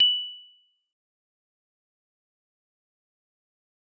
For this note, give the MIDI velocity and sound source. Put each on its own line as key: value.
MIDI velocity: 75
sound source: acoustic